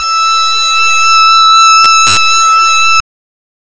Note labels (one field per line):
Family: reed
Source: synthesizer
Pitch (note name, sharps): E6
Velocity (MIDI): 127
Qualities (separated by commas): distorted, non-linear envelope